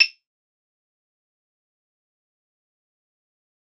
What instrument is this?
acoustic guitar